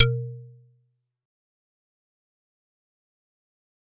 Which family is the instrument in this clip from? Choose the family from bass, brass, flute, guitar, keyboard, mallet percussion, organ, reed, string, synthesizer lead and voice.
mallet percussion